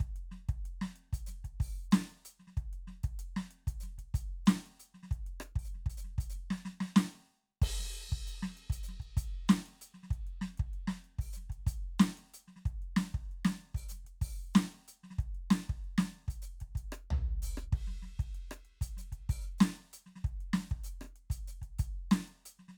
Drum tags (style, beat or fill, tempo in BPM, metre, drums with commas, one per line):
funk
beat
95 BPM
4/4
crash, closed hi-hat, open hi-hat, hi-hat pedal, snare, cross-stick, floor tom, kick